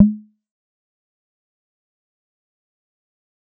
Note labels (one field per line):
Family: bass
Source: synthesizer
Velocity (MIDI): 75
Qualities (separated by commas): fast decay, percussive